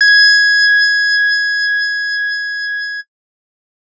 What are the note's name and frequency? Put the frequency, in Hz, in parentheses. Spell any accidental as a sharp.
G#6 (1661 Hz)